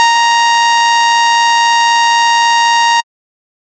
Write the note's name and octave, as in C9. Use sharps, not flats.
A#5